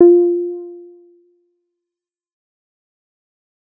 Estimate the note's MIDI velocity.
50